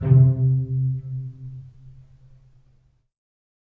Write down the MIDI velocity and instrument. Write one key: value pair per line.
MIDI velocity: 50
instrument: acoustic string instrument